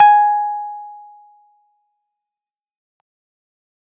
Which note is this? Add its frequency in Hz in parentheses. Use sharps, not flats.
G#5 (830.6 Hz)